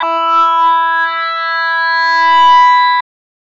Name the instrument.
synthesizer voice